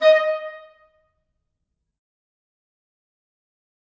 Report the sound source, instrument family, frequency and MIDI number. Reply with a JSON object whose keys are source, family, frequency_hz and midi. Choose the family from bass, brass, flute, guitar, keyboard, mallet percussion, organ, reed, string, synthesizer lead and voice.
{"source": "acoustic", "family": "reed", "frequency_hz": 622.3, "midi": 75}